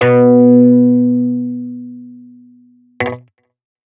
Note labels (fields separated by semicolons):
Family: guitar; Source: electronic; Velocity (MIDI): 127; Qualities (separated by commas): distorted